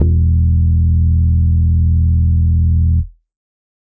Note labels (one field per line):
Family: organ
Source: electronic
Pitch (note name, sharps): E1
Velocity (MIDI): 25